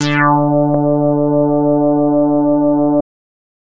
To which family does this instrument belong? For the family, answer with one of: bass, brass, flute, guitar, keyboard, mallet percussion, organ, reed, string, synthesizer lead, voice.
bass